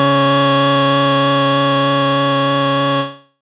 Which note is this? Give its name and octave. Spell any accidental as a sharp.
C#3